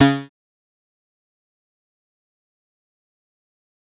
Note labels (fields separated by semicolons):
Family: bass; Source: synthesizer; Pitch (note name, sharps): C#3; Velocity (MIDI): 100; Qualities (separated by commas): bright, distorted, fast decay, percussive